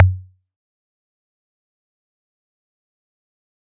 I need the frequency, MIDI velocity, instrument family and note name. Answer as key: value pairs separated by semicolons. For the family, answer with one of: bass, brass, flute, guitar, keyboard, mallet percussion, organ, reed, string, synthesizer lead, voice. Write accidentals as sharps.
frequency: 92.5 Hz; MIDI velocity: 100; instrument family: mallet percussion; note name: F#2